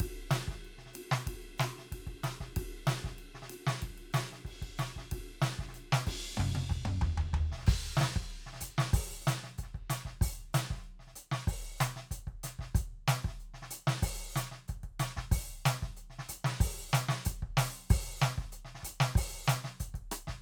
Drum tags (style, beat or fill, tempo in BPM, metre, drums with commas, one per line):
Afrobeat
beat
94 BPM
4/4
crash, ride, closed hi-hat, open hi-hat, hi-hat pedal, snare, cross-stick, high tom, mid tom, floor tom, kick